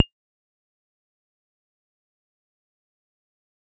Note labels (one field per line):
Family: bass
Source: synthesizer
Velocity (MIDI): 127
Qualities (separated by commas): fast decay, percussive